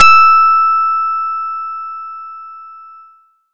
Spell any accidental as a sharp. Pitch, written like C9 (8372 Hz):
E6 (1319 Hz)